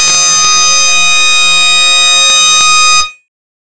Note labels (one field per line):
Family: bass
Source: synthesizer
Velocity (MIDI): 100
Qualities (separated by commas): bright, distorted